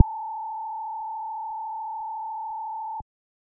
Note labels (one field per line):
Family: bass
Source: synthesizer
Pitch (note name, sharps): A5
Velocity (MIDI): 25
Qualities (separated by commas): dark